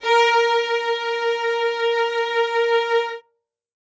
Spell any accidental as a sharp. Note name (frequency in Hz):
A#4 (466.2 Hz)